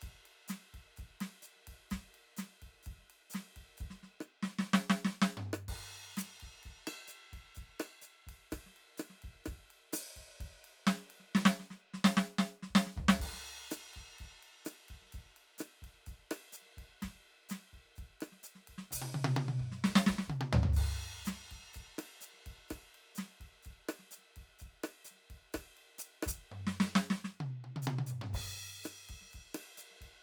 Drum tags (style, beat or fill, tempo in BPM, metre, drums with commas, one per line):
bossa nova
beat
127 BPM
4/4
crash, ride, ride bell, hi-hat pedal, snare, cross-stick, high tom, mid tom, floor tom, kick